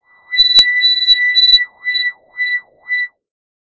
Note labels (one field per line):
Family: bass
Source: synthesizer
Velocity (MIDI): 25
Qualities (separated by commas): distorted, non-linear envelope